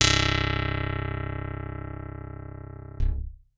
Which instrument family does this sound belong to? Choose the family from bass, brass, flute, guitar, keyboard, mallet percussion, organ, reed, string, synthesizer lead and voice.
guitar